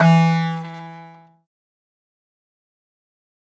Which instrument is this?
acoustic mallet percussion instrument